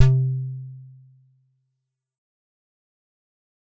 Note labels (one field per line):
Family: keyboard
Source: acoustic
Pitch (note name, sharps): C3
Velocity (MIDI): 25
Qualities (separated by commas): fast decay